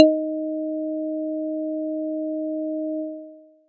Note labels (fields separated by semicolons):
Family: mallet percussion; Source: acoustic; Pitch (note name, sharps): D#4; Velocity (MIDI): 75